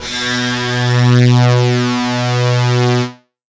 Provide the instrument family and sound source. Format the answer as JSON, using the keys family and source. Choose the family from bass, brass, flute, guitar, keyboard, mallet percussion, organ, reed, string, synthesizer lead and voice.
{"family": "guitar", "source": "electronic"}